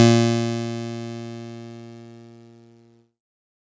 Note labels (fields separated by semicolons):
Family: keyboard; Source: electronic; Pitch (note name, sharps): A#2; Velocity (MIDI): 25; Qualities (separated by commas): bright, distorted